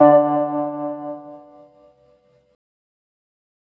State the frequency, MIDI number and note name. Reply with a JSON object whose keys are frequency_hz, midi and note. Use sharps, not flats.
{"frequency_hz": 146.8, "midi": 50, "note": "D3"}